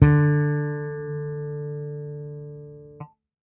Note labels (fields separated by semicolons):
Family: bass; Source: electronic; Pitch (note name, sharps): D3; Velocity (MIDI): 127